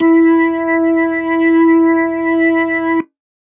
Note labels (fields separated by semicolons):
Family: organ; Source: electronic; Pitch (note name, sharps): E4; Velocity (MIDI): 100